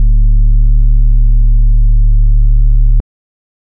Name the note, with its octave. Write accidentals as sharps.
D1